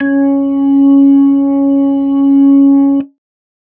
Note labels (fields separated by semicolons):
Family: organ; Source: electronic; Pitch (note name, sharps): C#4; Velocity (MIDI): 75